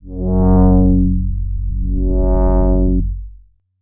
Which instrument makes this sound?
synthesizer bass